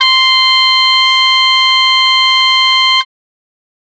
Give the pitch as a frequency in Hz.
1047 Hz